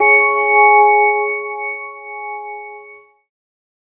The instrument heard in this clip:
synthesizer keyboard